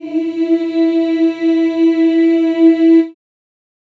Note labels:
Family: voice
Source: acoustic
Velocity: 25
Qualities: reverb

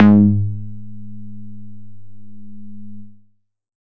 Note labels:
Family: bass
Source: synthesizer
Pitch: G#2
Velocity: 25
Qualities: distorted

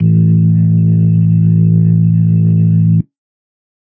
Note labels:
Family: organ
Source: electronic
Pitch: A1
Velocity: 127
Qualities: distorted

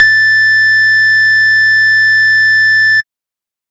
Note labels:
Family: bass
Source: synthesizer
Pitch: A6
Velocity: 127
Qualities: distorted, tempo-synced

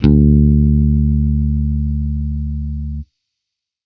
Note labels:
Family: bass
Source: electronic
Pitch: D2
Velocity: 25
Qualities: distorted

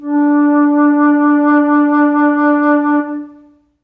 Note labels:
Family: flute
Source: acoustic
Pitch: D4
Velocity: 25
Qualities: long release, reverb

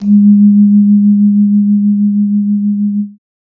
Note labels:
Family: mallet percussion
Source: acoustic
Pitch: G#3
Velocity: 50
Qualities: multiphonic

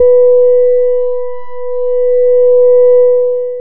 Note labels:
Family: bass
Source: synthesizer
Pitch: B4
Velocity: 25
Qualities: long release

